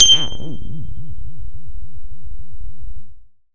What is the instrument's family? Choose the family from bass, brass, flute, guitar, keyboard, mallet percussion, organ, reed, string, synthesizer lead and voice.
bass